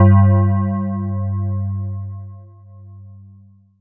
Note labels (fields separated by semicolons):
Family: mallet percussion; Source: electronic; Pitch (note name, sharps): G2; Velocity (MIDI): 75; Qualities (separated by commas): long release